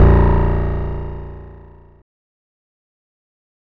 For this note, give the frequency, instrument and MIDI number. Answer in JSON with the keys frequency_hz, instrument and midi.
{"frequency_hz": 29.14, "instrument": "electronic guitar", "midi": 22}